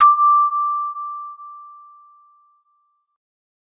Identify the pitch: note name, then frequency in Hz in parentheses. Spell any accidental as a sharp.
D6 (1175 Hz)